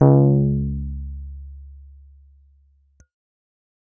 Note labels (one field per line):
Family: keyboard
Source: electronic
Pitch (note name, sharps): C#2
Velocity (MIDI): 127